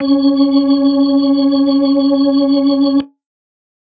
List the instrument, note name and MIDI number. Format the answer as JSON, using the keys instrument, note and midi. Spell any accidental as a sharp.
{"instrument": "electronic organ", "note": "C#4", "midi": 61}